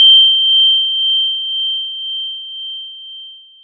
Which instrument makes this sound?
acoustic mallet percussion instrument